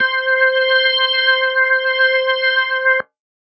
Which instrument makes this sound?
electronic organ